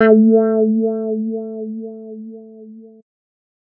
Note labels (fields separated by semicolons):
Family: bass; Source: synthesizer; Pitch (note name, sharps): A3; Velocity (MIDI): 50; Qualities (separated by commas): dark, distorted